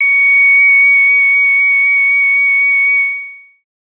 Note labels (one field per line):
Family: bass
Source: synthesizer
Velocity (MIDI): 127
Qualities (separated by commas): distorted, long release